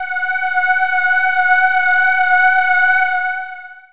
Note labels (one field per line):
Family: voice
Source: synthesizer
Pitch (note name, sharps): F#5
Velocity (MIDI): 75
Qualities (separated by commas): distorted, long release